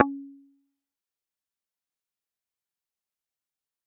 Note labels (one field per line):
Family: bass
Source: synthesizer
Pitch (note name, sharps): C#4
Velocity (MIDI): 127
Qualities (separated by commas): fast decay, percussive